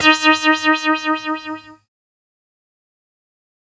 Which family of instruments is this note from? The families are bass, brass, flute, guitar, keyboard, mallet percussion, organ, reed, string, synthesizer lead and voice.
keyboard